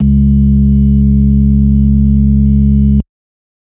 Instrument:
electronic organ